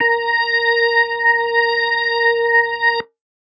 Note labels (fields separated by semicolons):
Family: organ; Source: electronic; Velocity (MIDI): 100